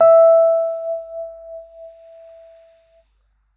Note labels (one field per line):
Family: keyboard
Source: electronic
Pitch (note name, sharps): E5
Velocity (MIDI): 50